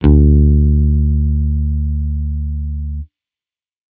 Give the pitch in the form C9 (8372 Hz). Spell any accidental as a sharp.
D2 (73.42 Hz)